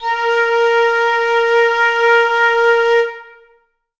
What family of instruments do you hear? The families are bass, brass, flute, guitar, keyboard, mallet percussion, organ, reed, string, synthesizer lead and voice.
flute